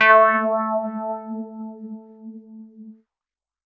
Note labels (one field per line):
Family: keyboard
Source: electronic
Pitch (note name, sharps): A3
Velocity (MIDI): 127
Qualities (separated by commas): non-linear envelope